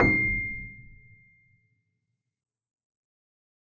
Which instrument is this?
acoustic keyboard